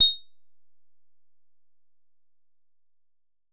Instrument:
synthesizer guitar